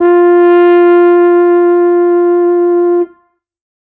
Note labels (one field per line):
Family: brass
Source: acoustic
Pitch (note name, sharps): F4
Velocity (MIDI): 127